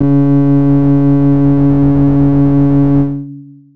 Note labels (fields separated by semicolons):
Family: keyboard; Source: electronic; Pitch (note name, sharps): C#3; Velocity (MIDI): 75; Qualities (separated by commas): distorted, long release